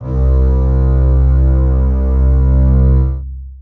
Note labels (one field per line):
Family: string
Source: acoustic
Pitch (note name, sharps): C2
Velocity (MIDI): 100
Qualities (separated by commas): long release, reverb